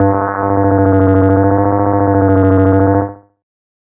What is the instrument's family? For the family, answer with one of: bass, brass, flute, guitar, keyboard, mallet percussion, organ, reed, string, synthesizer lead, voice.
bass